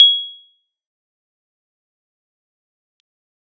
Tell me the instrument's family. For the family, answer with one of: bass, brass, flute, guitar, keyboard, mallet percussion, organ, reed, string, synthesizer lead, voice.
keyboard